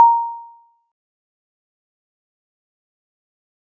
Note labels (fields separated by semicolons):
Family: mallet percussion; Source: acoustic; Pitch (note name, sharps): A#5; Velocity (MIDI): 25; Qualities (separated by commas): fast decay, percussive